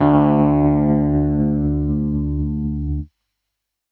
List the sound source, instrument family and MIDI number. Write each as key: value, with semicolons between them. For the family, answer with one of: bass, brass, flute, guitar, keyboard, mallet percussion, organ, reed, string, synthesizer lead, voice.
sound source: electronic; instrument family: keyboard; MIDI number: 38